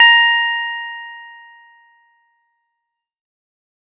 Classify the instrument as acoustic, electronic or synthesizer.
electronic